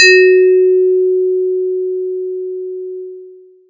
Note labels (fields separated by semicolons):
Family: mallet percussion; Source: electronic; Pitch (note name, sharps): F#4; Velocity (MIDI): 75; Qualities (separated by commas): long release, multiphonic